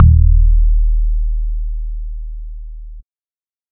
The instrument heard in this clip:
synthesizer bass